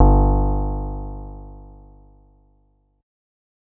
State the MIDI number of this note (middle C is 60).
31